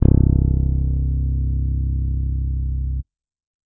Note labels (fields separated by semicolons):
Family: bass; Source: electronic; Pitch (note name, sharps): C1; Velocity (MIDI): 100